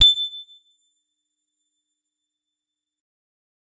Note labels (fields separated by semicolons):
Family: guitar; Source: electronic; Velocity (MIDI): 100; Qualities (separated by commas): bright, fast decay, percussive